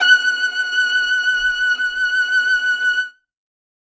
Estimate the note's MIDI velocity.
127